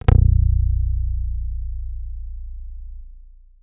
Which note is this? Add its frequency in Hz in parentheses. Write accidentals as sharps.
A#0 (29.14 Hz)